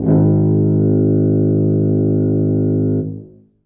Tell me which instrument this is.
acoustic brass instrument